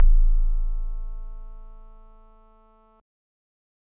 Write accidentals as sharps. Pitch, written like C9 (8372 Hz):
A0 (27.5 Hz)